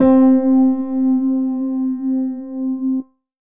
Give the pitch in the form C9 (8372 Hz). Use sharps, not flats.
C4 (261.6 Hz)